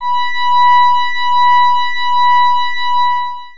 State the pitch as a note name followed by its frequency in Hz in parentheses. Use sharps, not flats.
B5 (987.8 Hz)